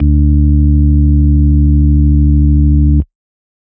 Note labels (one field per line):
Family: organ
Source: electronic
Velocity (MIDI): 50